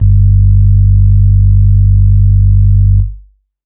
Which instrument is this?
electronic organ